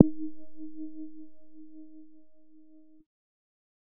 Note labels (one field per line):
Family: bass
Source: synthesizer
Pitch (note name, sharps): D#4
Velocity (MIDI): 25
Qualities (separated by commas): dark, distorted